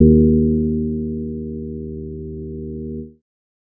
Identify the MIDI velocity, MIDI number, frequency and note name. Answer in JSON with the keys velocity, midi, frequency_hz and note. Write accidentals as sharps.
{"velocity": 50, "midi": 39, "frequency_hz": 77.78, "note": "D#2"}